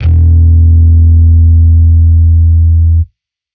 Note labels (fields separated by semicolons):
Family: bass; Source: electronic; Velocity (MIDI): 127; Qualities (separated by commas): distorted